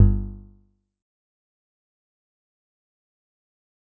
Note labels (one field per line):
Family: guitar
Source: synthesizer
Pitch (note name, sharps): G1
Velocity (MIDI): 25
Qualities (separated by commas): dark, fast decay, percussive